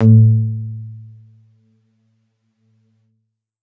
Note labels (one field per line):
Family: keyboard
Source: electronic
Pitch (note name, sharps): A2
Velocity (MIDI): 127